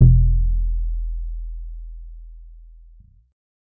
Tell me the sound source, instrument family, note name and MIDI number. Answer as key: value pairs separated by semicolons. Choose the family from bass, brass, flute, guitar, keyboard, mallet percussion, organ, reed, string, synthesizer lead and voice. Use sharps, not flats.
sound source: synthesizer; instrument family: bass; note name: E1; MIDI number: 28